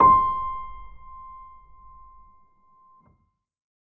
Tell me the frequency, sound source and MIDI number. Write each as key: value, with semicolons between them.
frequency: 1047 Hz; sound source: acoustic; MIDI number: 84